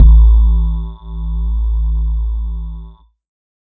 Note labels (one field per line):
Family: synthesizer lead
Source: synthesizer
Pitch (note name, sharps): A1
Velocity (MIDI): 100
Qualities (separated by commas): distorted